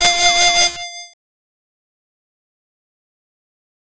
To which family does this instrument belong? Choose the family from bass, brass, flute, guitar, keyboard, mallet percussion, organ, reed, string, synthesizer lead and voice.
bass